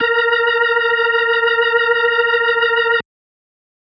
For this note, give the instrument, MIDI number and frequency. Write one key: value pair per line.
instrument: electronic organ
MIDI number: 70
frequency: 466.2 Hz